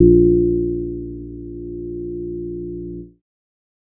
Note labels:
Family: bass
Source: synthesizer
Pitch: A#1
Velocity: 75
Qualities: dark

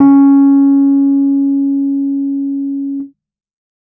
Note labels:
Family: keyboard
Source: electronic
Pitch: C#4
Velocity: 100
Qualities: dark

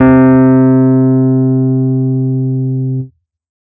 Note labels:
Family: keyboard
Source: electronic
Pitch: C3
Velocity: 127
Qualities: dark

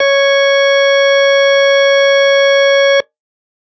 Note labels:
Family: organ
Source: electronic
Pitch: C#5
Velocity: 25

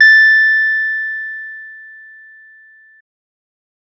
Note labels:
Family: bass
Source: synthesizer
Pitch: A6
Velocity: 127

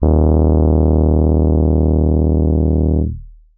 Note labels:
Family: keyboard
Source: electronic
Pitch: D#1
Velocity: 127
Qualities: dark

